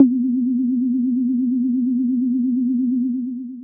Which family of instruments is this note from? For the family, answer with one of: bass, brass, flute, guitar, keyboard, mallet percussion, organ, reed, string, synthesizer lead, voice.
bass